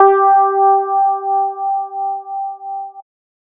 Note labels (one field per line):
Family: bass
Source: synthesizer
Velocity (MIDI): 50